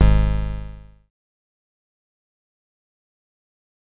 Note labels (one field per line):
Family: bass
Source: synthesizer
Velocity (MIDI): 25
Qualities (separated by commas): bright, distorted, fast decay